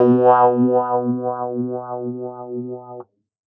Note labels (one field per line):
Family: keyboard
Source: electronic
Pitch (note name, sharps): B2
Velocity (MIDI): 25